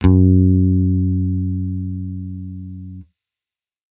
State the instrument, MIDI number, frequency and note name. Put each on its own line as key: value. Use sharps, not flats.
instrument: electronic bass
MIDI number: 42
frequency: 92.5 Hz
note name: F#2